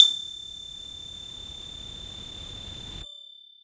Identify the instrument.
synthesizer voice